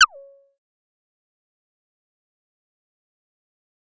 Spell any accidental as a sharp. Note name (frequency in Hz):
C#5 (554.4 Hz)